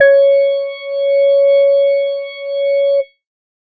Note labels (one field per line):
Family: organ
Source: electronic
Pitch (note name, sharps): C#5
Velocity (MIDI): 127